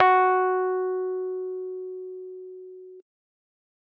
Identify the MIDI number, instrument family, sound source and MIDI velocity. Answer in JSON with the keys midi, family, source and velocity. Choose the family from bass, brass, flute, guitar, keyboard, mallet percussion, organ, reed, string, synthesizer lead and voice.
{"midi": 66, "family": "keyboard", "source": "electronic", "velocity": 100}